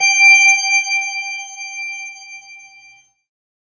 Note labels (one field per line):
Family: keyboard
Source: synthesizer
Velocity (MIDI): 75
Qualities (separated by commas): bright